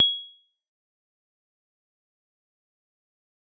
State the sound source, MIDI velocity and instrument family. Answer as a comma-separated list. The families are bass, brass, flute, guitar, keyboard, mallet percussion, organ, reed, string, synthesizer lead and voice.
acoustic, 100, mallet percussion